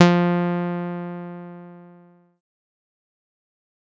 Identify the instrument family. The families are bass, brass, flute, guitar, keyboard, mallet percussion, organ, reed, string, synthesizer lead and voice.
bass